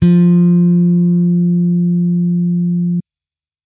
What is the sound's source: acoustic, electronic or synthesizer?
electronic